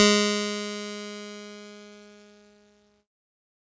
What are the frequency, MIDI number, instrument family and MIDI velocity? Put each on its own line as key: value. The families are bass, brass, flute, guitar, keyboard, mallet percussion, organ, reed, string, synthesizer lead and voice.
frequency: 207.7 Hz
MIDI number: 56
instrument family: keyboard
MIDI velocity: 50